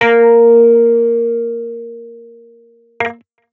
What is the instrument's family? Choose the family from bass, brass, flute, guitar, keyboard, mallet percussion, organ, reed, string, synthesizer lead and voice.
guitar